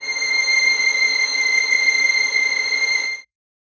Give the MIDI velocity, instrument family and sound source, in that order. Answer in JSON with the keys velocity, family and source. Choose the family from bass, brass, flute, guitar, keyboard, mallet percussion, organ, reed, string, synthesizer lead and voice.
{"velocity": 75, "family": "string", "source": "acoustic"}